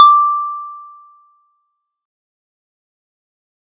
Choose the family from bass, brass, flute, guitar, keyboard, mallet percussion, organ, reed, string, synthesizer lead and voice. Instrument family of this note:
mallet percussion